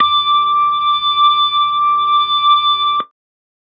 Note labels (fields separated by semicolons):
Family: keyboard; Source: electronic; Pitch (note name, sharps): D6; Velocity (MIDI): 75